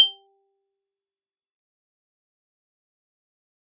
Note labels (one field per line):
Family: mallet percussion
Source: acoustic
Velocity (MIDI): 100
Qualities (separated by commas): bright, fast decay, percussive